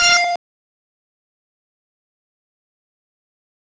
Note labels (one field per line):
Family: bass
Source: synthesizer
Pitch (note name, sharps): F5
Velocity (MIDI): 75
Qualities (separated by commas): bright, distorted, fast decay, percussive